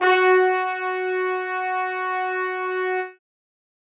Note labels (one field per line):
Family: brass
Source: acoustic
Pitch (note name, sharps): F#4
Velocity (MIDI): 100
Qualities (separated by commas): bright, reverb